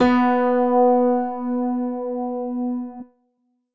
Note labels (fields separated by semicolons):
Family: keyboard; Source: electronic; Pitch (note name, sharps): B3; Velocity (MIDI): 100